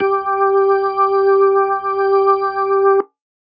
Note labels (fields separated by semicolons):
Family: organ; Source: electronic; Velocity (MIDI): 100